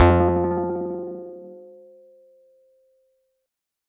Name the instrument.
electronic guitar